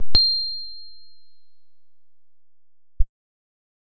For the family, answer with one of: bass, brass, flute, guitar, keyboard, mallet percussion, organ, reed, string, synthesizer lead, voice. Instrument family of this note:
guitar